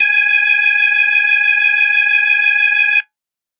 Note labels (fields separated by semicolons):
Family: organ; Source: electronic; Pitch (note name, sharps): G#5; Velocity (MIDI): 25; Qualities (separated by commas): bright